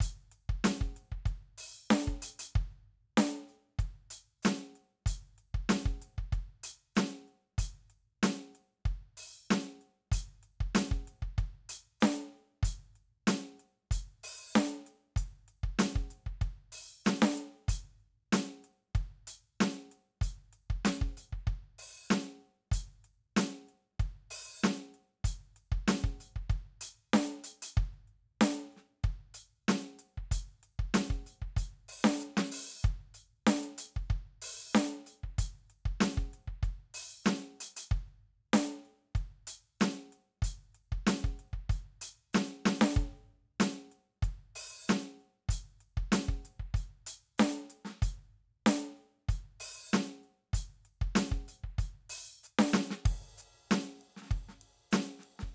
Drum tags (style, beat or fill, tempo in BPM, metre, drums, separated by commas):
funk, beat, 95 BPM, 4/4, ride, closed hi-hat, open hi-hat, hi-hat pedal, snare, kick